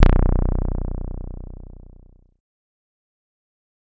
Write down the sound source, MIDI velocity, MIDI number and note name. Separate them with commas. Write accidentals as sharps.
synthesizer, 75, 23, B0